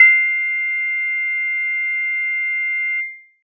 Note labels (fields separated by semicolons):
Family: keyboard; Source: electronic; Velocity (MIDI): 75